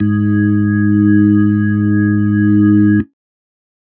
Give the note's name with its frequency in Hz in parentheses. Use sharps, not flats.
G#2 (103.8 Hz)